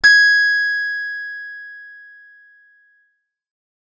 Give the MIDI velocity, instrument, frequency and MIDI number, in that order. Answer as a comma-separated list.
75, acoustic guitar, 1661 Hz, 92